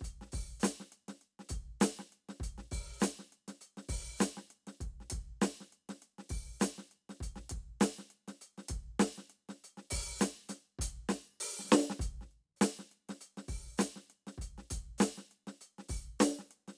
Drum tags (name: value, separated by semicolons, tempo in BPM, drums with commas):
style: funk; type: beat; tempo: 100 BPM; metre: 4/4; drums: closed hi-hat, open hi-hat, hi-hat pedal, snare, kick